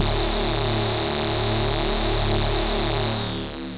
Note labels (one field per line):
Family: bass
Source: synthesizer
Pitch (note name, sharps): D1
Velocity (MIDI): 127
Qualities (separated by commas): bright, distorted, long release